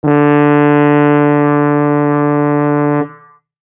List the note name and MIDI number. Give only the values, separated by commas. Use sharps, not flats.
D3, 50